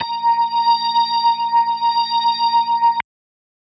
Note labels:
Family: organ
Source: electronic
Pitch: A#5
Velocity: 75

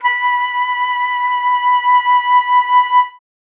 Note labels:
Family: flute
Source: acoustic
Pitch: B5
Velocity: 100

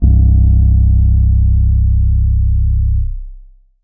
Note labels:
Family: keyboard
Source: electronic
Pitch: C1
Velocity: 50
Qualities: long release

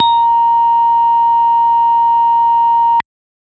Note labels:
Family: organ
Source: electronic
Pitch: A#5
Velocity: 100

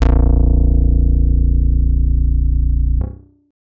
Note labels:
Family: guitar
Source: electronic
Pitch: A#0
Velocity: 50

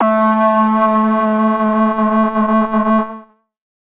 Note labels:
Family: synthesizer lead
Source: synthesizer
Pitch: A3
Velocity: 127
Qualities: distorted, multiphonic, non-linear envelope

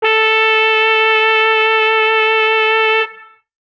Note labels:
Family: brass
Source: acoustic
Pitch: A4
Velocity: 127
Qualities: bright

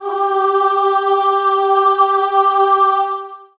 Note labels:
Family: voice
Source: acoustic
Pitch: G4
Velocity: 127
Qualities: long release, reverb

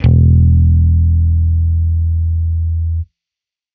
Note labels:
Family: bass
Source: electronic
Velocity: 100

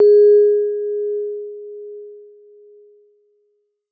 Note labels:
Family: keyboard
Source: electronic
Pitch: G#4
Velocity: 50

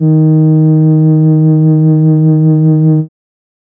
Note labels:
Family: keyboard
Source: synthesizer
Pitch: D#3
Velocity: 127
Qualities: dark

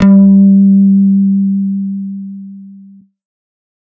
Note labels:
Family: bass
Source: synthesizer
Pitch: G3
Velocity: 100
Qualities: distorted

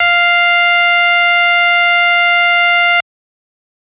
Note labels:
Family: organ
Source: electronic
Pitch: F5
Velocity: 100

